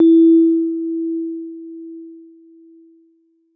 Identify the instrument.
electronic keyboard